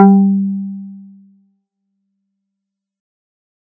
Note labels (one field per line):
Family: guitar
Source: synthesizer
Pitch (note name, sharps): G3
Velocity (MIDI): 50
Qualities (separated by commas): dark